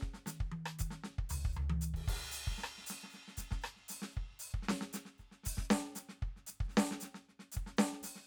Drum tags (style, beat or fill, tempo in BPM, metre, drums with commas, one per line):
jazz-funk
beat
116 BPM
4/4
crash, ride, hi-hat pedal, snare, cross-stick, high tom, floor tom, kick